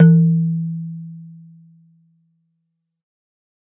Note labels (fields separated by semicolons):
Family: mallet percussion; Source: acoustic; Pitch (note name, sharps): E3; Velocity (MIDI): 75